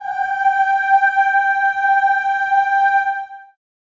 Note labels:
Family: voice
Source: acoustic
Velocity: 50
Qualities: long release, reverb

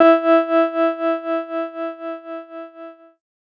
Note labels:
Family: keyboard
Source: electronic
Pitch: E4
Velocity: 75

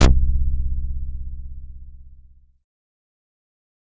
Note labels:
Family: bass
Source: synthesizer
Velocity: 100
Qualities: distorted

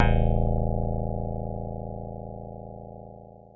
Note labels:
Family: guitar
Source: synthesizer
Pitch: A0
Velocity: 127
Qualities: dark

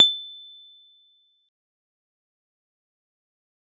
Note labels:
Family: keyboard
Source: electronic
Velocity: 25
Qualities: bright, fast decay, percussive

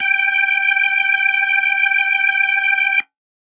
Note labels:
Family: organ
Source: electronic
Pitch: G5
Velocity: 25

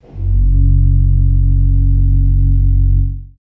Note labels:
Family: organ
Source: acoustic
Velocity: 127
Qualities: dark, reverb

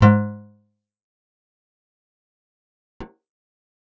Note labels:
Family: guitar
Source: acoustic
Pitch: G#2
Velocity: 100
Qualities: fast decay, percussive, reverb

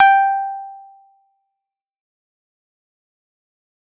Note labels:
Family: keyboard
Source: electronic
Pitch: G5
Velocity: 127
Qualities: fast decay

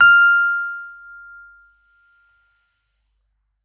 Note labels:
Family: keyboard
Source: electronic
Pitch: F6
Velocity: 75

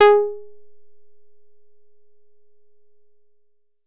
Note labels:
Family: guitar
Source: synthesizer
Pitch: G#4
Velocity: 50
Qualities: percussive

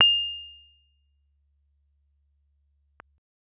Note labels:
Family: keyboard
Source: electronic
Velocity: 75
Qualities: percussive

